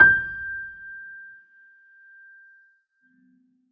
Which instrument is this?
acoustic keyboard